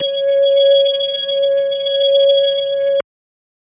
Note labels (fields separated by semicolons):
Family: organ; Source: electronic; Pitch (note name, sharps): C#5; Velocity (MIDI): 75